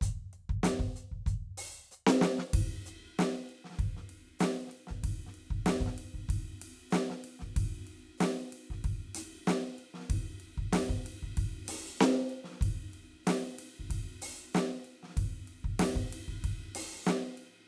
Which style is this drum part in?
funk